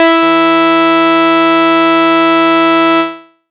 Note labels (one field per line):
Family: bass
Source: synthesizer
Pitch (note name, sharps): E4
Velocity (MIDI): 50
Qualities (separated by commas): bright, distorted